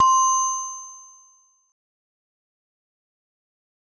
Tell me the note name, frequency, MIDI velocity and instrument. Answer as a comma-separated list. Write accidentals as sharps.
C6, 1047 Hz, 50, acoustic mallet percussion instrument